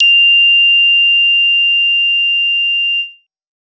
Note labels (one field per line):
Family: bass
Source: synthesizer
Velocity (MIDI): 25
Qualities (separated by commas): bright, distorted